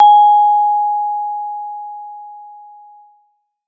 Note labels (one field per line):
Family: mallet percussion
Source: acoustic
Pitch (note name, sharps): G#5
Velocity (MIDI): 75